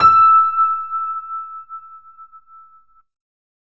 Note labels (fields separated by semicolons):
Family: keyboard; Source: electronic; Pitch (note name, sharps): E6; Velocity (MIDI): 100; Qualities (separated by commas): reverb